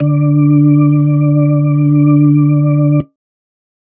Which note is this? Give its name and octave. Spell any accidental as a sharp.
D3